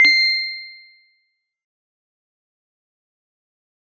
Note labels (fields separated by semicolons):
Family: mallet percussion; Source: acoustic; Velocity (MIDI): 100; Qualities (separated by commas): fast decay, multiphonic